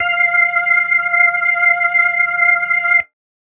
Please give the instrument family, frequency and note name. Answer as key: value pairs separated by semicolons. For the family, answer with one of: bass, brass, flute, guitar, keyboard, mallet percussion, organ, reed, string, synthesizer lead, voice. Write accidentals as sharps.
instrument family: organ; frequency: 698.5 Hz; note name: F5